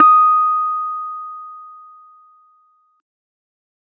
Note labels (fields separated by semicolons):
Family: keyboard; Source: electronic; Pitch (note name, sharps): D#6; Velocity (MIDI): 100